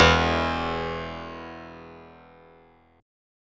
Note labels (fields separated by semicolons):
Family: synthesizer lead; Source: synthesizer; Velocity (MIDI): 100; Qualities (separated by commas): bright, distorted